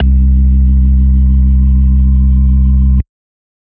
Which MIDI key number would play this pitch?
36